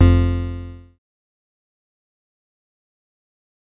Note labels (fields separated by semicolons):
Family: bass; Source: synthesizer; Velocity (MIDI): 75; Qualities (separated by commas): bright, distorted, fast decay